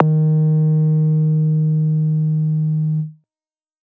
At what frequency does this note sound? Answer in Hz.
155.6 Hz